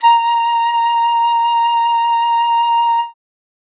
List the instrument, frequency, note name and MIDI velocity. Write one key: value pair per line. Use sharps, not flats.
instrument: acoustic flute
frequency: 932.3 Hz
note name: A#5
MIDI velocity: 100